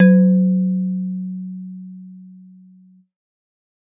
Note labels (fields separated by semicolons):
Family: mallet percussion; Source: acoustic; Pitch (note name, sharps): F#3; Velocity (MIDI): 100